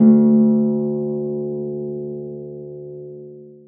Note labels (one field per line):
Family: string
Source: acoustic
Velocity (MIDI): 75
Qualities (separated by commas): long release, reverb